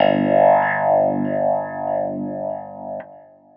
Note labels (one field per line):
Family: keyboard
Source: electronic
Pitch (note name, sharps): G1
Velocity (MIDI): 100